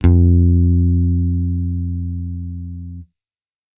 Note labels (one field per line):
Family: bass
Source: electronic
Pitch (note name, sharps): F2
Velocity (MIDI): 100